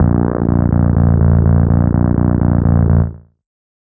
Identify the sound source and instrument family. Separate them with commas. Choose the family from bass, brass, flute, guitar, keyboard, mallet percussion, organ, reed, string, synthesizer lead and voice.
synthesizer, bass